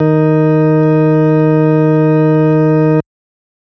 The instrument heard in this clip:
electronic organ